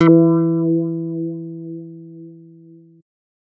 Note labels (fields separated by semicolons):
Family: bass; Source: synthesizer; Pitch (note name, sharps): E3; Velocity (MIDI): 100; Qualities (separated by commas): distorted